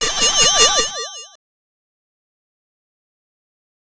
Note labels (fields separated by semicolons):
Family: bass; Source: synthesizer; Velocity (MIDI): 50; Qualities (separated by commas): bright, distorted, fast decay, multiphonic